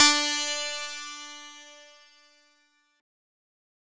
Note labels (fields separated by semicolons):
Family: synthesizer lead; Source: synthesizer; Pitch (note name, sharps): D4; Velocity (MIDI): 100; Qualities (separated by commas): bright, distorted